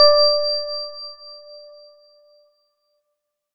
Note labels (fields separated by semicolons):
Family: organ; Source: electronic; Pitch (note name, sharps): D5; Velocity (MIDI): 75